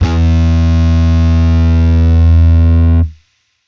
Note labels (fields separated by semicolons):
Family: bass; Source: electronic; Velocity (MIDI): 75; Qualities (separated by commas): bright, distorted